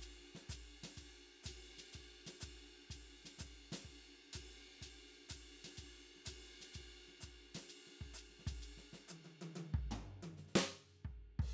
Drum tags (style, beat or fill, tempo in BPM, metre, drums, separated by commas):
jazz, beat, 125 BPM, 4/4, crash, ride, hi-hat pedal, snare, high tom, floor tom, kick